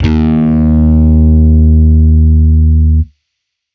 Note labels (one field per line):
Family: bass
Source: electronic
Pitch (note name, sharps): D#2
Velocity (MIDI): 100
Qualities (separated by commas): distorted